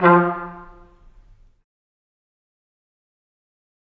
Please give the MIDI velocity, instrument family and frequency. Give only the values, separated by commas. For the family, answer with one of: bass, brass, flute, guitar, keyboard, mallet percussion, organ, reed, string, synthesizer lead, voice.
25, brass, 174.6 Hz